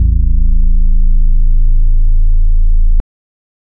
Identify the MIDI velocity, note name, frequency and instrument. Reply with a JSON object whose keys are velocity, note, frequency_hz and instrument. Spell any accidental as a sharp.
{"velocity": 75, "note": "A0", "frequency_hz": 27.5, "instrument": "electronic organ"}